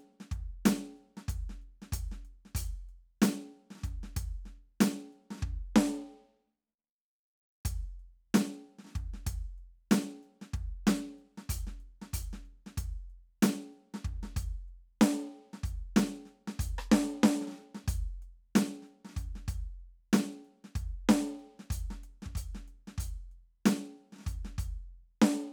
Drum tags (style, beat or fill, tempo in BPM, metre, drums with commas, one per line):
hip-hop
beat
94 BPM
4/4
closed hi-hat, snare, cross-stick, kick